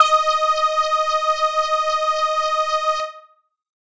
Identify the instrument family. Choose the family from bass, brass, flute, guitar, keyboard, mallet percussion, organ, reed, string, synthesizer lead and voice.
keyboard